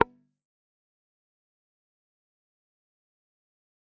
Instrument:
electronic guitar